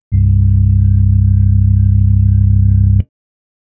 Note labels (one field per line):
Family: organ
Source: electronic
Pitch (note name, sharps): C1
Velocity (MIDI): 25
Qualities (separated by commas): dark